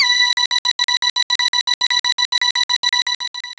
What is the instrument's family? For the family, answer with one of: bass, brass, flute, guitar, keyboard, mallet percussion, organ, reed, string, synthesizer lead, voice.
synthesizer lead